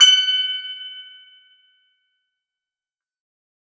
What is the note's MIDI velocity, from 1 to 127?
25